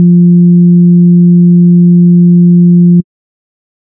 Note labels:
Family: bass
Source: synthesizer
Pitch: F3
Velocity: 127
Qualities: dark

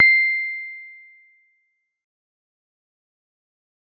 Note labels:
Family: keyboard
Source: electronic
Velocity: 25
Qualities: fast decay

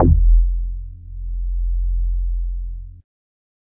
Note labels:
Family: bass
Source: synthesizer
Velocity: 75

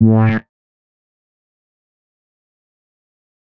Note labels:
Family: bass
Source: synthesizer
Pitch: A2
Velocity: 100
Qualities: distorted, fast decay, percussive

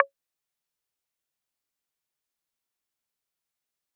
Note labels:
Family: guitar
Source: electronic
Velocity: 75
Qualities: fast decay, percussive

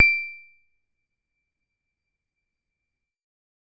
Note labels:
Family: keyboard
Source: electronic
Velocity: 50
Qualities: fast decay, percussive, reverb

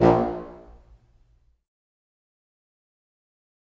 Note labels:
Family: reed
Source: acoustic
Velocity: 25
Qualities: fast decay, percussive, reverb

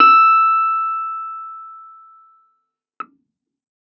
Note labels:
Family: keyboard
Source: electronic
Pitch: E6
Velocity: 100

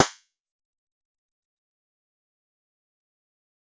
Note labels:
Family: guitar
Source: synthesizer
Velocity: 100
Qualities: fast decay, percussive

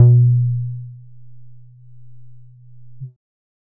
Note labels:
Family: bass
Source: synthesizer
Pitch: B2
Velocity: 25

